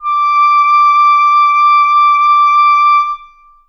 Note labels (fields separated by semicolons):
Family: reed; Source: acoustic; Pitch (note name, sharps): D6; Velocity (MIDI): 75; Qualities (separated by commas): long release, reverb